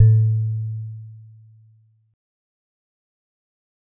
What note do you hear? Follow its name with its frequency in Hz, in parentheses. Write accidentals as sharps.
A2 (110 Hz)